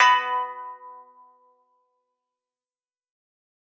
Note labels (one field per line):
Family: guitar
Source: acoustic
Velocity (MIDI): 50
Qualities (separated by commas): fast decay, reverb